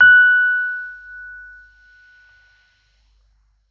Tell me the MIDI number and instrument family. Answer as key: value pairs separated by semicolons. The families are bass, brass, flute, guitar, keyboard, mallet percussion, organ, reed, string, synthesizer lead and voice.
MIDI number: 90; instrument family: keyboard